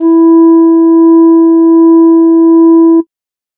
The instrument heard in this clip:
synthesizer flute